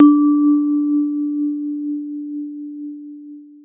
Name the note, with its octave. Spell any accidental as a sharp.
D4